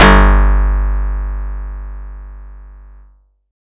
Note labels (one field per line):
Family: guitar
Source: acoustic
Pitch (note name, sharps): G1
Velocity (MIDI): 100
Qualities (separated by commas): bright